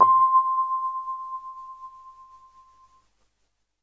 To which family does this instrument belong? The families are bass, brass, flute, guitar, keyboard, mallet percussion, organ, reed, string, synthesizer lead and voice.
keyboard